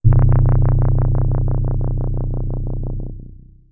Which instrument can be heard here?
electronic keyboard